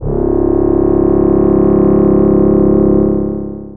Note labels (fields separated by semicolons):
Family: voice; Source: synthesizer; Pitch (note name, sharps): C#1; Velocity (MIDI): 127; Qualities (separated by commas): distorted, long release